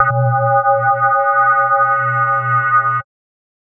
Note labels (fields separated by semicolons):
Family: mallet percussion; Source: electronic; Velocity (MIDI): 75; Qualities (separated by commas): multiphonic, non-linear envelope